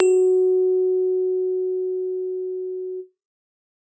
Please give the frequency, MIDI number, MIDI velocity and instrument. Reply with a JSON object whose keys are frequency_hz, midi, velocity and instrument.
{"frequency_hz": 370, "midi": 66, "velocity": 127, "instrument": "acoustic keyboard"}